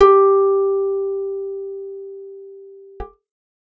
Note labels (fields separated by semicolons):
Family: guitar; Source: acoustic; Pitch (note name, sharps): G4; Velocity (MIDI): 100